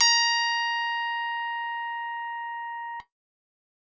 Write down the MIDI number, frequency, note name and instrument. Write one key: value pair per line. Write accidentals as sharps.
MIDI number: 82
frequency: 932.3 Hz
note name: A#5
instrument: electronic keyboard